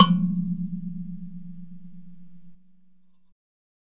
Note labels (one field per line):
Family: mallet percussion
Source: acoustic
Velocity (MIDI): 75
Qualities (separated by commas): reverb